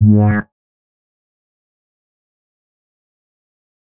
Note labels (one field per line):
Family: bass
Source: synthesizer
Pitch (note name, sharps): G#2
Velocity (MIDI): 50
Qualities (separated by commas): distorted, fast decay, percussive